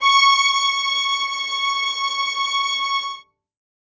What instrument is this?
acoustic string instrument